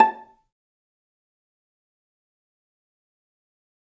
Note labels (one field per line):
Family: string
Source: acoustic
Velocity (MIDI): 25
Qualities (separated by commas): fast decay, percussive, reverb